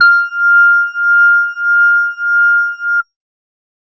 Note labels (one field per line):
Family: organ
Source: electronic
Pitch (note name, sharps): F6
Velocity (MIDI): 127